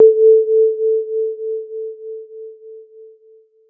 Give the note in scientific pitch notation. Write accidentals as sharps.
A4